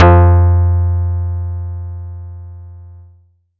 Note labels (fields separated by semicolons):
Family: guitar; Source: acoustic; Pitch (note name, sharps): F2; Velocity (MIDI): 50